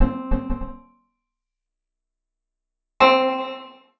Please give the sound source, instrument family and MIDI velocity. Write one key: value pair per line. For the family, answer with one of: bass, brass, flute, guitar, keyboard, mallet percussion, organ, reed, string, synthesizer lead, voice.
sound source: acoustic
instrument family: guitar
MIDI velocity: 25